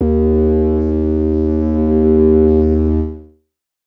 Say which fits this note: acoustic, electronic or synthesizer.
synthesizer